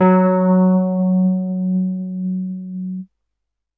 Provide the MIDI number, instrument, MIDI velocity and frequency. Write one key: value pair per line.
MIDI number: 54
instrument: electronic keyboard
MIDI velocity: 100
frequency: 185 Hz